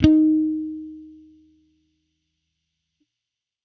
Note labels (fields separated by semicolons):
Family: bass; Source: electronic; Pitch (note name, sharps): D#4; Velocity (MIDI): 75; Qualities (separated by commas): distorted